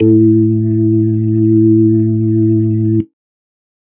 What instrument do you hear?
electronic organ